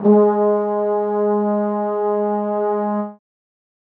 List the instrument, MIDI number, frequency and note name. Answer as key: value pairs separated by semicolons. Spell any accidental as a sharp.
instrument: acoustic brass instrument; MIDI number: 56; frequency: 207.7 Hz; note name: G#3